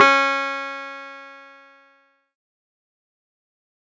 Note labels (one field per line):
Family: keyboard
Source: electronic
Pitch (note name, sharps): C#4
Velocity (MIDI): 50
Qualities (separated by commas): distorted, fast decay